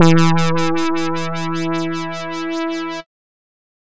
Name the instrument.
synthesizer bass